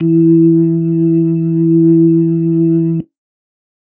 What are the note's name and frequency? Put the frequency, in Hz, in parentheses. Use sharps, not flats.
E3 (164.8 Hz)